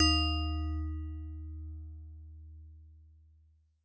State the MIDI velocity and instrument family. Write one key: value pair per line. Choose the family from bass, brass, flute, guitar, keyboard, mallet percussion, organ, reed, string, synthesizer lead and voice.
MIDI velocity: 127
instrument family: mallet percussion